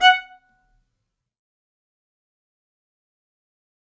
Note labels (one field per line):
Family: string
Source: acoustic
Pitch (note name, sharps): F#5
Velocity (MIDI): 50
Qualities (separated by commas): fast decay, percussive, reverb